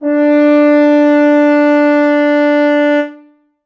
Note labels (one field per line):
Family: brass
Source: acoustic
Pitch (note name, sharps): D4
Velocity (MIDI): 127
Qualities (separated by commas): reverb